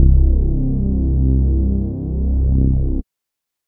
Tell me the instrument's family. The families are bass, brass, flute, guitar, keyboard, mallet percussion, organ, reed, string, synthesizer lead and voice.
bass